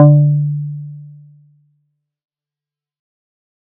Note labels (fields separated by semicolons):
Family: guitar; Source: synthesizer; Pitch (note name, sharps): D3; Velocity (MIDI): 50; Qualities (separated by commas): dark, fast decay